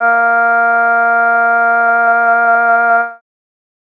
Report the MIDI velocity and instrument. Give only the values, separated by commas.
100, synthesizer voice